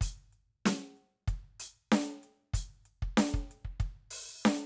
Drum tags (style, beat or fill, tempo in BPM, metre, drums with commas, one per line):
funk
beat
95 BPM
4/4
closed hi-hat, open hi-hat, hi-hat pedal, snare, kick